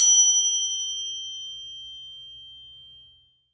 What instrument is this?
acoustic mallet percussion instrument